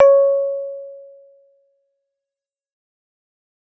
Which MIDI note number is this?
73